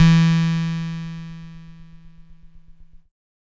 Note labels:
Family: keyboard; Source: electronic; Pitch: E3; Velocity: 75; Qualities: bright, distorted

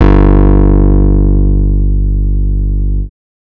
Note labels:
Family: bass; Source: synthesizer; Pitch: G1; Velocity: 25; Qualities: distorted

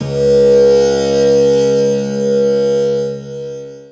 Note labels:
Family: guitar; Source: acoustic; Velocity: 50; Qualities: long release, multiphonic, reverb

